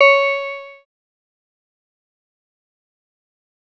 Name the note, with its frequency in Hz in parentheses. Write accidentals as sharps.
C#5 (554.4 Hz)